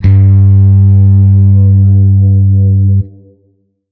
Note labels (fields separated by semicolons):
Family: guitar; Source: electronic; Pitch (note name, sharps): G2; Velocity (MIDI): 75; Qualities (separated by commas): distorted